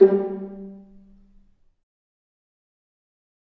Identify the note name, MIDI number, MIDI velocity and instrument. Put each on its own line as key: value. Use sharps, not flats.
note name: G3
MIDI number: 55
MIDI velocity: 100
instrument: acoustic string instrument